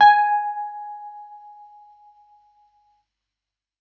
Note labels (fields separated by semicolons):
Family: keyboard; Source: electronic; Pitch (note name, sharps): G#5; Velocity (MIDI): 100